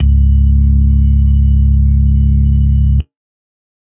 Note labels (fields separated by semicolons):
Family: organ; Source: electronic; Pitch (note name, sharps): C#1; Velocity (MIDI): 100; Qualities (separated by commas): dark